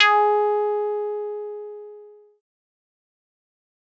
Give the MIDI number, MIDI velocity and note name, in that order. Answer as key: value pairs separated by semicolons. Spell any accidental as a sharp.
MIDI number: 68; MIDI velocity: 75; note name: G#4